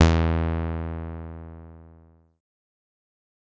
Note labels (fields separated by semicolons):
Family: bass; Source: synthesizer; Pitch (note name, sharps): E2; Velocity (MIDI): 100; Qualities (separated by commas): distorted, fast decay